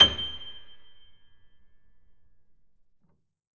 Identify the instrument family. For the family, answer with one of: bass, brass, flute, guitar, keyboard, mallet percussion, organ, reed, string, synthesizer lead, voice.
keyboard